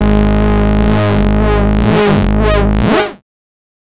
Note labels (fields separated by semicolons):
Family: bass; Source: synthesizer; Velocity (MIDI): 50; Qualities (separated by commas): distorted, non-linear envelope